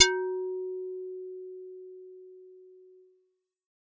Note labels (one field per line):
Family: bass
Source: synthesizer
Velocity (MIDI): 50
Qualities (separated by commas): distorted